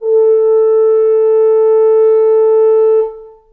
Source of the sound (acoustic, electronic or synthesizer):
acoustic